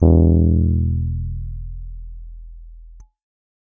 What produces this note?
electronic keyboard